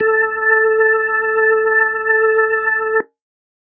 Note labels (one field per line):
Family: organ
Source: electronic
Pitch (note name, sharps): A4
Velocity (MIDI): 100